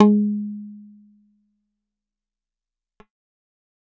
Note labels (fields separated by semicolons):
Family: guitar; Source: acoustic; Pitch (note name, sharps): G#3; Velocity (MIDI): 100; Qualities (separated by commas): dark, fast decay